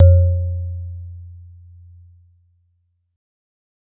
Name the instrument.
acoustic mallet percussion instrument